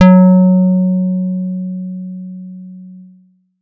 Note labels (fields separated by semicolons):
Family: guitar; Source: electronic; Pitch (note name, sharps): F#3; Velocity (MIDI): 127